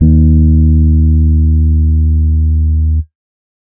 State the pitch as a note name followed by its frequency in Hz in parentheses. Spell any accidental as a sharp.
D#2 (77.78 Hz)